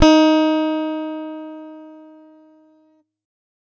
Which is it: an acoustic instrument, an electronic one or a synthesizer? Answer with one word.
electronic